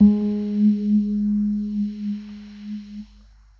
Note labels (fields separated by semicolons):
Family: keyboard; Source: electronic; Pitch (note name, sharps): G#3; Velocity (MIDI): 25; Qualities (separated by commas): dark